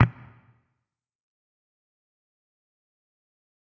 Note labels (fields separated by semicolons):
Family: guitar; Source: electronic; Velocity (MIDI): 50; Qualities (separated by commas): distorted, fast decay, percussive